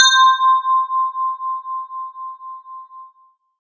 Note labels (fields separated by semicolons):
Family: guitar; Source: synthesizer; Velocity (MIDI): 100